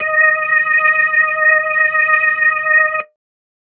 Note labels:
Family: organ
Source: electronic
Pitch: D#5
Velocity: 127

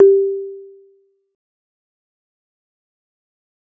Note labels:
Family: mallet percussion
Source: acoustic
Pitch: G4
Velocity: 50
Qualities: fast decay, percussive

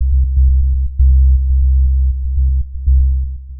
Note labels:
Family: synthesizer lead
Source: synthesizer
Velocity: 25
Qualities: dark, long release, tempo-synced

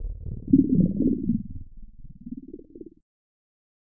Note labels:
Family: keyboard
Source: electronic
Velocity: 25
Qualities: distorted, non-linear envelope

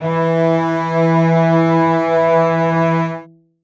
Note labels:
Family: string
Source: acoustic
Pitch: E3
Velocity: 100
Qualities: reverb

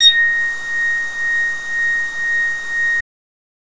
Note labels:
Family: bass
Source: synthesizer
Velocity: 75

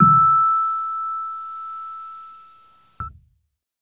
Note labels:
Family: keyboard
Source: electronic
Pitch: E6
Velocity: 25

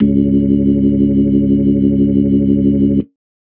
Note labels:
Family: organ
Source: electronic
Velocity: 25

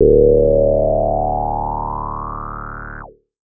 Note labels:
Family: bass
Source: synthesizer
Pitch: D1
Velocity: 25

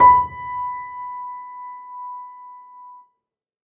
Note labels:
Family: keyboard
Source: acoustic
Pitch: B5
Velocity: 75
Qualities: reverb

